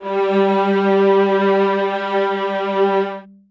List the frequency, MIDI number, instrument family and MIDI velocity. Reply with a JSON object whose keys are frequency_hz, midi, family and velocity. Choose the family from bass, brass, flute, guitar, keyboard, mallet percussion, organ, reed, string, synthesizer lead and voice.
{"frequency_hz": 196, "midi": 55, "family": "string", "velocity": 100}